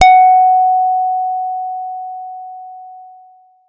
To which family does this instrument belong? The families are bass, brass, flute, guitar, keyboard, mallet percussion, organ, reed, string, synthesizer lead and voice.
guitar